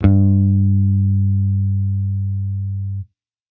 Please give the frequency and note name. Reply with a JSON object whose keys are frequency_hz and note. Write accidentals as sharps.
{"frequency_hz": 98, "note": "G2"}